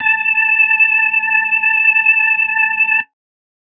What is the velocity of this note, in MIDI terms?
100